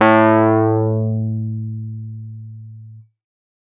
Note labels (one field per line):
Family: keyboard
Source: electronic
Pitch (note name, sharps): A2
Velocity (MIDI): 75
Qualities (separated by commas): distorted